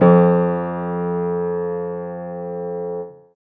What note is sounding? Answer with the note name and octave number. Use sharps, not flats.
F2